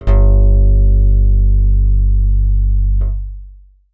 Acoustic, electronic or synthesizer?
synthesizer